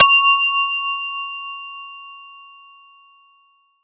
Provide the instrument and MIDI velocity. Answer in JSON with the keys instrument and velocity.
{"instrument": "acoustic mallet percussion instrument", "velocity": 127}